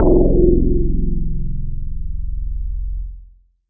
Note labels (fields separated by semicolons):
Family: synthesizer lead; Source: synthesizer; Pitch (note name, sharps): F0; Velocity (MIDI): 25